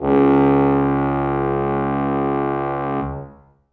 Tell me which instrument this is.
acoustic brass instrument